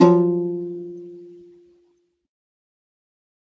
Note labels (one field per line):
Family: string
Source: acoustic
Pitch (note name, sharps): F3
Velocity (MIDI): 75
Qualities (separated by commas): fast decay, reverb